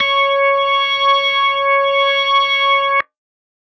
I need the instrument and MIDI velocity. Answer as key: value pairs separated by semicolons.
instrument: electronic organ; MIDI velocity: 127